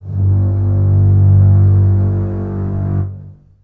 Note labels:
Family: string; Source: acoustic; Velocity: 25; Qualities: long release, reverb

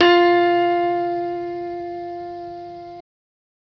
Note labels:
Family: keyboard; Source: electronic; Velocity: 127; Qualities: bright

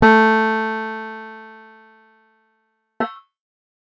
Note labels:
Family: guitar; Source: acoustic; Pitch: A3; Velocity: 25; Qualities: distorted

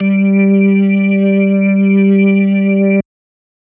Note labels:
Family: organ; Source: electronic; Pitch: G3; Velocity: 75; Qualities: distorted

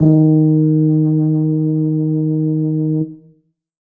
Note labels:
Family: brass; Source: acoustic; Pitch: D#3; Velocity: 25; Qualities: dark

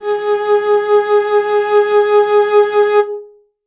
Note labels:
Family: string; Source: acoustic; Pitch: G#4; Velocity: 25; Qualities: reverb

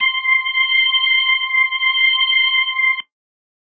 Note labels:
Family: organ; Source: electronic; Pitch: C6; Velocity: 100

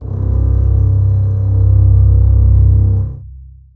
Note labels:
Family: string; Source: acoustic; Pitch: C1; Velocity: 50; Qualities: long release, reverb

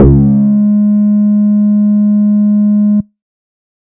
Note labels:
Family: bass; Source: synthesizer; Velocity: 50; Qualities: distorted

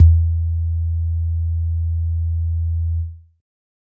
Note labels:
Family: keyboard; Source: electronic; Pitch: E2; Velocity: 100; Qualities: dark

